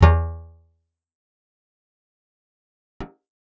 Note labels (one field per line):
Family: guitar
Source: acoustic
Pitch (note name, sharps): E2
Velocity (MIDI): 100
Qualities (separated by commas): fast decay, percussive, reverb